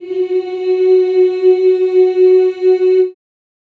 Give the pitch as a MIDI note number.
66